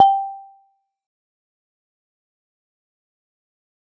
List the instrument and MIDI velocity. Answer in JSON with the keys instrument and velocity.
{"instrument": "acoustic mallet percussion instrument", "velocity": 100}